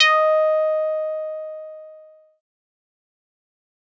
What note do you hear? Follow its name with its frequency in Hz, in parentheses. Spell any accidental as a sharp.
D#5 (622.3 Hz)